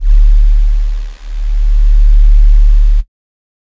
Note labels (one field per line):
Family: flute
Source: synthesizer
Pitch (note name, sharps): D1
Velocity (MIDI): 50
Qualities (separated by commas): dark